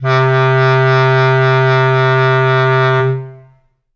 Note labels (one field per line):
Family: reed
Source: acoustic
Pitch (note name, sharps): C3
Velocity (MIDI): 100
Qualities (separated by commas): long release, reverb